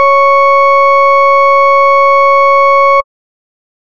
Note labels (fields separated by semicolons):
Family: bass; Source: synthesizer; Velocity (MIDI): 100; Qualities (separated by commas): distorted